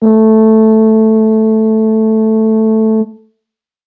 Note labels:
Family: brass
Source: acoustic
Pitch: A3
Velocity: 50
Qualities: dark

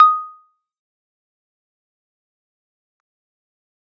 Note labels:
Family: keyboard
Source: electronic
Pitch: D#6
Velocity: 50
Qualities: fast decay, percussive

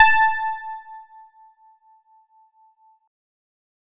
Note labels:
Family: keyboard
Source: electronic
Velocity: 127

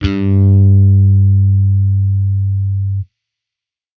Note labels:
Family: bass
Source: electronic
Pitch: G2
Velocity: 127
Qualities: distorted

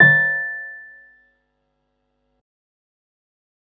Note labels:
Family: keyboard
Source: electronic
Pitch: A6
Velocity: 50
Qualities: fast decay

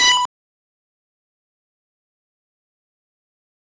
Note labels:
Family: bass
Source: synthesizer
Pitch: B5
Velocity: 50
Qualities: bright, distorted, fast decay, percussive

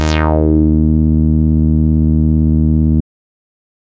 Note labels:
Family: bass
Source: synthesizer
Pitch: D#2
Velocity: 100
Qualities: distorted

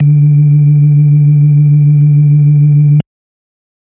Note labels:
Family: organ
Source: electronic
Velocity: 127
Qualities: dark

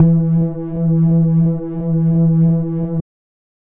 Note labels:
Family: bass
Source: synthesizer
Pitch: E3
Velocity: 75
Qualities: dark

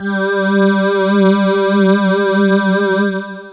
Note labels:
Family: voice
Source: synthesizer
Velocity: 25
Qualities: distorted, long release

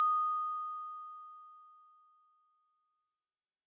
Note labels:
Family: mallet percussion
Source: acoustic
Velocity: 25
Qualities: bright

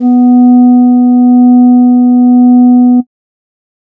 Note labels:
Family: flute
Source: synthesizer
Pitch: B3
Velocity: 25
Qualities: dark

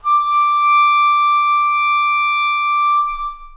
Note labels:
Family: reed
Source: acoustic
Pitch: D6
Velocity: 25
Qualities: long release, reverb

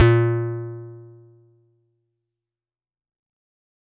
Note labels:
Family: guitar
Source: electronic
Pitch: A#2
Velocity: 50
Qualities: fast decay

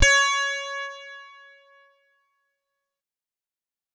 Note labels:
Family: guitar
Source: electronic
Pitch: C#5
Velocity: 100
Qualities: bright, fast decay

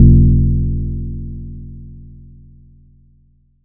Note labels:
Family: mallet percussion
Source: acoustic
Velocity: 50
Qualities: multiphonic

